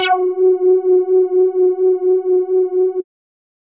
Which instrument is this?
synthesizer bass